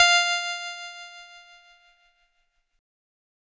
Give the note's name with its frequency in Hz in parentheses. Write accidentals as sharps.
F5 (698.5 Hz)